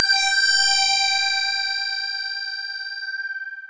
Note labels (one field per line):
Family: mallet percussion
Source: electronic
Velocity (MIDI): 75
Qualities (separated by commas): bright, distorted, long release, non-linear envelope